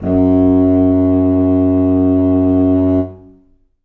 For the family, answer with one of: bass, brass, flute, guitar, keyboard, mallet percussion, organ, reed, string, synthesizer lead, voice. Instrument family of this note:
reed